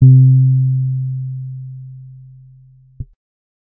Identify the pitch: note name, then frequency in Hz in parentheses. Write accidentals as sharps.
C3 (130.8 Hz)